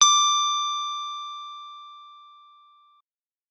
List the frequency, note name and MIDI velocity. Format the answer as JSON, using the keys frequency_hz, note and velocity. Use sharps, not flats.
{"frequency_hz": 1175, "note": "D6", "velocity": 75}